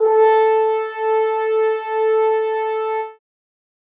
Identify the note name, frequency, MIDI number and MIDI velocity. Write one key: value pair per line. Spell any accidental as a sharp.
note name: A4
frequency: 440 Hz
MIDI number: 69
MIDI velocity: 75